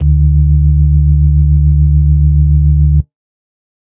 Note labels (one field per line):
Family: organ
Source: electronic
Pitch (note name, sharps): D2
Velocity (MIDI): 50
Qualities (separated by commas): dark